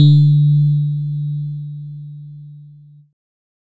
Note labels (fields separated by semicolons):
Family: keyboard; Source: electronic; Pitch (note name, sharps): D3; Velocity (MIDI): 75; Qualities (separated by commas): distorted